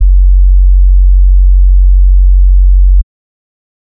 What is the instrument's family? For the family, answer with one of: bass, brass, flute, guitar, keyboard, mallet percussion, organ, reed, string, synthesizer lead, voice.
bass